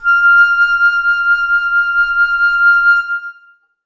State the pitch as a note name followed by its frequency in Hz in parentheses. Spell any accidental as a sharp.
F6 (1397 Hz)